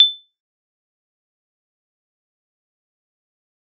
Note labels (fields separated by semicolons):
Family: mallet percussion; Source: acoustic; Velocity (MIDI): 25; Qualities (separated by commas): bright, fast decay, percussive